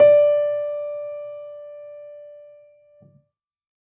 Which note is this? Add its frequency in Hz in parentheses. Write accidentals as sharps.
D5 (587.3 Hz)